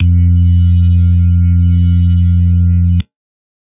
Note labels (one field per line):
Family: organ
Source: electronic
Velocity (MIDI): 50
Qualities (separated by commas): dark